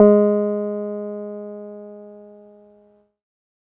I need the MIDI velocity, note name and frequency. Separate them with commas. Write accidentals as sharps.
50, G#3, 207.7 Hz